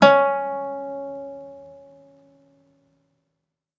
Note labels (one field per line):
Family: guitar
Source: acoustic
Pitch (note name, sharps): C#4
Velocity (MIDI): 25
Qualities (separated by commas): reverb